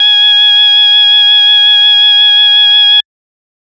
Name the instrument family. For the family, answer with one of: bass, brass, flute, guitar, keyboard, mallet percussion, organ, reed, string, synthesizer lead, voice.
organ